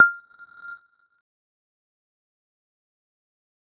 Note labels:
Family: mallet percussion; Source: electronic; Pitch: F6; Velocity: 25; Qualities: fast decay, non-linear envelope, percussive

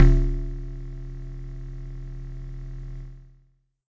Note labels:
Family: mallet percussion; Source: acoustic; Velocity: 100; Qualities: distorted

